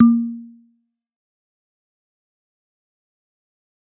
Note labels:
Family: mallet percussion; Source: acoustic; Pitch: A#3; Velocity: 100; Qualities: dark, fast decay, percussive

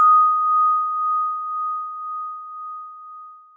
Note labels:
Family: mallet percussion; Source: acoustic; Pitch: D#6; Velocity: 127; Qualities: bright

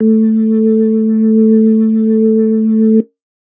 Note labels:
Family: organ; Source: electronic; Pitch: A3; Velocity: 50; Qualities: dark

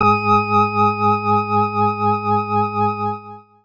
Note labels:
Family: organ; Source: electronic; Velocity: 127; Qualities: distorted

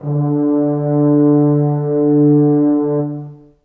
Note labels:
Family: brass; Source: acoustic; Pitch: D3; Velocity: 50; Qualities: dark, long release, reverb

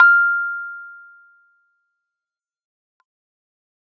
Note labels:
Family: keyboard; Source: electronic; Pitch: F6; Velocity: 127; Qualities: fast decay

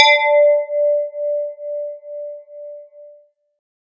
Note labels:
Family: guitar; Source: synthesizer; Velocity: 100

